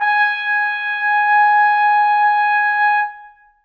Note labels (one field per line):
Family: brass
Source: acoustic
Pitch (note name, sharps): G#5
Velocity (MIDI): 75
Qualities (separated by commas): bright, reverb